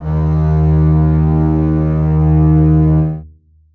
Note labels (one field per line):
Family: string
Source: acoustic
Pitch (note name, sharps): D#2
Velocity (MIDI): 50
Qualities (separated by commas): reverb